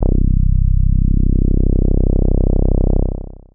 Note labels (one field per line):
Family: bass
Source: synthesizer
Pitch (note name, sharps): C1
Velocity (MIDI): 50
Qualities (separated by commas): distorted, long release